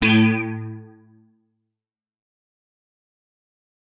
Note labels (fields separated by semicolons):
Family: guitar; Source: electronic; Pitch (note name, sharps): A2; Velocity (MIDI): 100; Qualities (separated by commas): fast decay